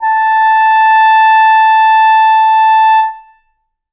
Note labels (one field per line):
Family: reed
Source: acoustic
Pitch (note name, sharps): A5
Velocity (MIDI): 100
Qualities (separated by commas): reverb